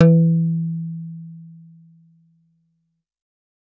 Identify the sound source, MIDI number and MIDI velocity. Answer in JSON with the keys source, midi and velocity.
{"source": "synthesizer", "midi": 52, "velocity": 75}